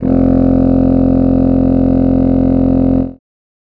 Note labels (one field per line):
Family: reed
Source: acoustic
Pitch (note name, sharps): F1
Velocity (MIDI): 75